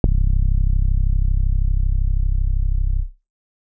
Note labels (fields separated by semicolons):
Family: keyboard; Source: electronic; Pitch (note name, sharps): C1; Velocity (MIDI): 50; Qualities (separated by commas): distorted